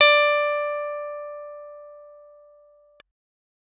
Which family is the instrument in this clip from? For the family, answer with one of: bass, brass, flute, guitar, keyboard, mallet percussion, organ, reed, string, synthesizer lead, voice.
keyboard